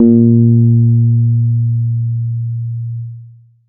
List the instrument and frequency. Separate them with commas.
synthesizer bass, 116.5 Hz